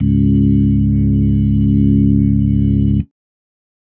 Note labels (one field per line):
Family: organ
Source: electronic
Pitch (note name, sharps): C#1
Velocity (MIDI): 127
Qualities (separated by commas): dark